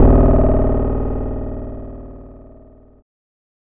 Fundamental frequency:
19.45 Hz